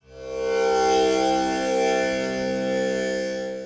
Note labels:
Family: guitar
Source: acoustic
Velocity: 127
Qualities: long release, multiphonic, reverb

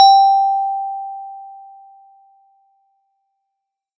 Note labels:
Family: mallet percussion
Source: acoustic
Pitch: G5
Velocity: 75

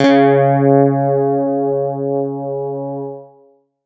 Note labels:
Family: guitar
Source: electronic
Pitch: C#3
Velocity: 127

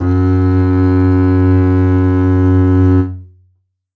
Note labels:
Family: string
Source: acoustic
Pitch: F#2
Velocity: 25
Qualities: reverb

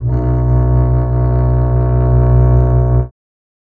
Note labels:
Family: string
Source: acoustic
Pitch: B1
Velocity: 25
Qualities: dark, reverb

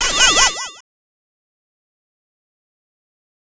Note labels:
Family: bass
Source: synthesizer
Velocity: 50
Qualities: bright, distorted, fast decay, multiphonic

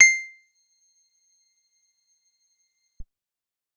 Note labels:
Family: guitar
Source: acoustic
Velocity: 100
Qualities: percussive

